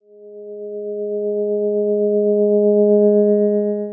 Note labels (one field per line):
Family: guitar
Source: electronic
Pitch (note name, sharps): G#3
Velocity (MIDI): 127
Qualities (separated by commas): dark, long release